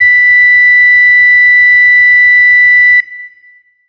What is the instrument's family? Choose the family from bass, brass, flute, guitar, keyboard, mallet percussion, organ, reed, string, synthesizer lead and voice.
organ